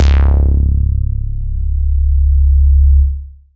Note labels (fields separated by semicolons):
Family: bass; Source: synthesizer; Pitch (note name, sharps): C#1; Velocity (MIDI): 50; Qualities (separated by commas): distorted